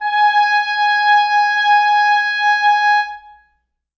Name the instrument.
acoustic reed instrument